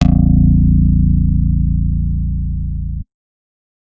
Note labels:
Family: guitar; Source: acoustic; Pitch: A0; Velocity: 127

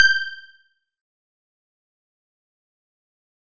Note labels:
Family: bass; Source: synthesizer; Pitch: G6; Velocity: 127; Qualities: fast decay, percussive

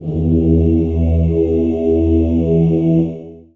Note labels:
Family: voice; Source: acoustic; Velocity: 50; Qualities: dark, long release, reverb

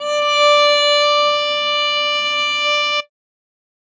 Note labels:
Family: string; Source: acoustic; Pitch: D5; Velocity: 50; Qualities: bright

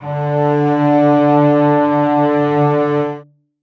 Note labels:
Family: string; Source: acoustic; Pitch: D3; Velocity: 75; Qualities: reverb

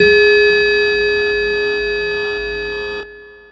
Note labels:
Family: keyboard; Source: electronic; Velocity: 25; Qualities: bright, distorted, long release

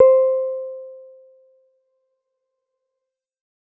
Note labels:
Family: keyboard; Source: electronic; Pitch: C5; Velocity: 25; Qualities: dark

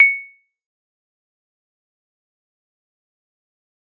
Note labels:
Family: mallet percussion; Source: acoustic; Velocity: 25; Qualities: fast decay, percussive

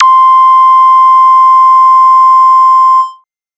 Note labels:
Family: bass; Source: synthesizer; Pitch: C6; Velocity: 100; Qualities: bright, distorted

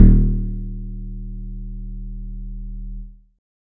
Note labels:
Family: guitar; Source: synthesizer; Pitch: D#1; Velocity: 100; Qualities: dark

